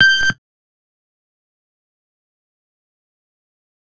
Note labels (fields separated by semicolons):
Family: bass; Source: synthesizer; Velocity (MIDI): 127; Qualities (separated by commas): fast decay, percussive